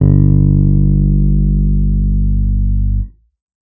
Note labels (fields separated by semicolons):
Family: keyboard; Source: electronic; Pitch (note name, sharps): G1; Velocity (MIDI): 100; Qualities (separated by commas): distorted